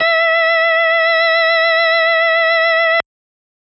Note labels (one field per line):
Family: organ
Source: electronic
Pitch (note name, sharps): E5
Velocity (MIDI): 25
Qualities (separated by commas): distorted